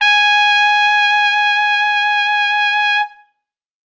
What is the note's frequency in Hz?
830.6 Hz